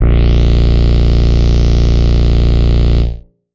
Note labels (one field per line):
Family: bass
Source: synthesizer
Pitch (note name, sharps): A#0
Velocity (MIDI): 25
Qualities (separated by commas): distorted